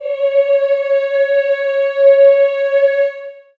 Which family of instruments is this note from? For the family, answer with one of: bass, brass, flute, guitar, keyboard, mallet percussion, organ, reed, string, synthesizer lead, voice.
voice